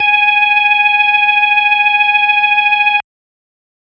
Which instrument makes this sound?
electronic organ